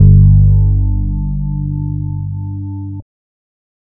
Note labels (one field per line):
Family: bass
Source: synthesizer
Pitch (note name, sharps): G1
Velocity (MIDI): 25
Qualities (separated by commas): distorted, multiphonic